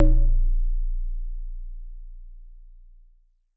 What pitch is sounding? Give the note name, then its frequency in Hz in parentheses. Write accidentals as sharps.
A#0 (29.14 Hz)